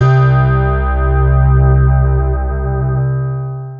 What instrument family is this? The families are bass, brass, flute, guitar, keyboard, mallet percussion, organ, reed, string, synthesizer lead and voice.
guitar